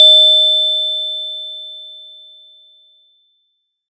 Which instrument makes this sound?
acoustic mallet percussion instrument